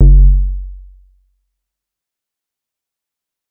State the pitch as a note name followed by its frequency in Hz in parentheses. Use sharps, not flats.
F#1 (46.25 Hz)